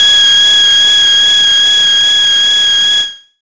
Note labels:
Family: bass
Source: synthesizer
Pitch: G#6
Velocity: 127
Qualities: non-linear envelope

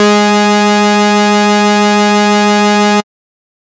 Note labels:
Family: bass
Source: synthesizer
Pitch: G#3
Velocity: 50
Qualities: bright, distorted

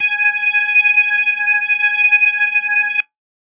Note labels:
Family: organ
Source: electronic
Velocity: 127

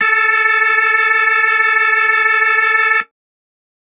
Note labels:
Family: organ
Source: electronic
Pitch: A4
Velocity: 100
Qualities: distorted

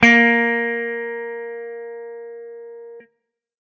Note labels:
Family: guitar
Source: electronic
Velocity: 100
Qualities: distorted

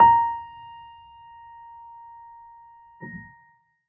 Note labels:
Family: keyboard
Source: acoustic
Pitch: A#5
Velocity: 25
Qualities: percussive

